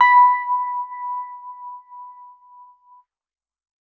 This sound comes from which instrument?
electronic keyboard